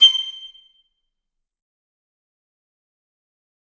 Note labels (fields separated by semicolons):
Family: reed; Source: acoustic; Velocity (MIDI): 25; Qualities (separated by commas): bright, fast decay, percussive, reverb